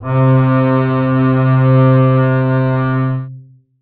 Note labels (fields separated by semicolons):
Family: string; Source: acoustic; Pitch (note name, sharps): C3; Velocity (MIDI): 25; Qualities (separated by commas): long release, reverb